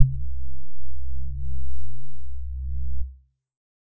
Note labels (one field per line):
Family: keyboard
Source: electronic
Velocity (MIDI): 25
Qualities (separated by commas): dark